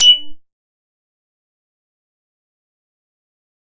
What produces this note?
synthesizer bass